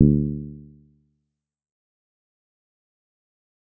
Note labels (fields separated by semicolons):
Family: bass; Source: synthesizer; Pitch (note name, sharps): D2; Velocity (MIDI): 75; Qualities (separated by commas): dark, fast decay, percussive